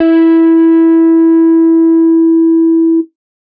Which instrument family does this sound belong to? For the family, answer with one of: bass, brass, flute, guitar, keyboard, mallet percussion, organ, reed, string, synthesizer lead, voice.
guitar